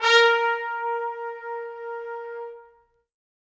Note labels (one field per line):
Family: brass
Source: acoustic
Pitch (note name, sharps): A#4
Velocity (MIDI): 25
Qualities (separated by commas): bright, reverb